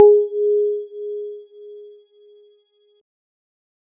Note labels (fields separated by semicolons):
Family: keyboard; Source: electronic; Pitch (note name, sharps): G#4; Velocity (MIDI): 50; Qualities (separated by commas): dark